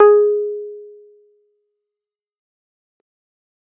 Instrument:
electronic keyboard